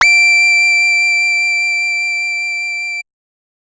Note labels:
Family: bass; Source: synthesizer; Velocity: 75; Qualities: distorted

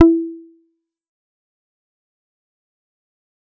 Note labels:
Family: bass; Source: synthesizer; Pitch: E4; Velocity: 50; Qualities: distorted, fast decay, percussive

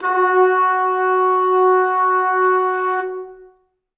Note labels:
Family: brass; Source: acoustic; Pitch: F#4; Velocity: 25; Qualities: long release, reverb

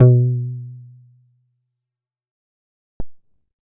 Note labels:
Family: bass; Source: synthesizer; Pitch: B2; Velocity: 75; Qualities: dark, fast decay

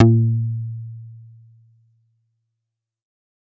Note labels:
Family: bass; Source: synthesizer; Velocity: 50; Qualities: distorted, fast decay

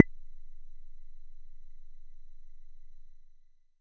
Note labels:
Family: bass; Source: synthesizer; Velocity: 50

